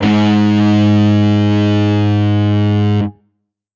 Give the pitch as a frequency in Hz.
103.8 Hz